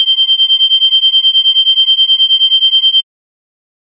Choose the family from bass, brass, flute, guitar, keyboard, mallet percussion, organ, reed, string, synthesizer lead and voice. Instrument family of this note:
bass